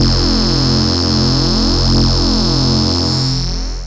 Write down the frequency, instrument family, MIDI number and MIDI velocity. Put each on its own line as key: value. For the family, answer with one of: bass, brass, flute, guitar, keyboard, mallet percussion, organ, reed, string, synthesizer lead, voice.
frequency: 43.65 Hz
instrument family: bass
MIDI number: 29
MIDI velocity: 127